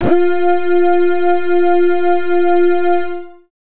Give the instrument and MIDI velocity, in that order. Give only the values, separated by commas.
synthesizer bass, 25